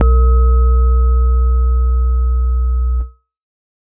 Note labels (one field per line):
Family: keyboard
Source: electronic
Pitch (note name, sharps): B1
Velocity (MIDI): 127